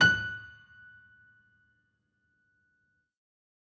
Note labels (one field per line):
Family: keyboard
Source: acoustic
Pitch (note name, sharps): F#6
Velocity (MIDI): 127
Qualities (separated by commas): percussive